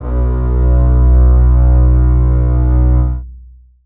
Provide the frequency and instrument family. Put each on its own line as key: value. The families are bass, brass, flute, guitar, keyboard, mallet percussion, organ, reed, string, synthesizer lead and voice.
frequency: 61.74 Hz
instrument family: string